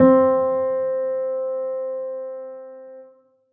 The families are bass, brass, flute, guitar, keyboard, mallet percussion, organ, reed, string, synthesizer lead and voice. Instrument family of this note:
keyboard